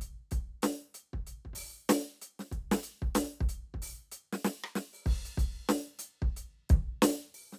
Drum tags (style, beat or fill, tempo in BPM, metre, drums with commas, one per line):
rock
beat
95 BPM
4/4
crash, closed hi-hat, open hi-hat, hi-hat pedal, snare, cross-stick, kick